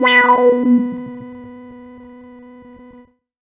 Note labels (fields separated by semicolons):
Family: bass; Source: synthesizer; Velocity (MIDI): 25; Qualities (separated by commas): distorted, non-linear envelope